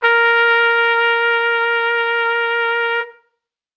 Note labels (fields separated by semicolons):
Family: brass; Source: acoustic; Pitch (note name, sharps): A#4; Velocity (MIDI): 50